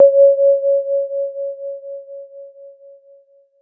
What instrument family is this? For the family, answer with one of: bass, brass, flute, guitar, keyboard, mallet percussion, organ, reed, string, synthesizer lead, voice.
keyboard